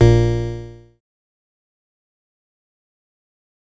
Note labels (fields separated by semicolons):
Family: bass; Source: synthesizer; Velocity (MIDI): 25; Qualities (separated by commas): bright, distorted, fast decay